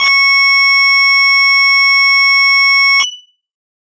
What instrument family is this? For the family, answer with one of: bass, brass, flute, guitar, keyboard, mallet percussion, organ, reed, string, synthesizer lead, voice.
guitar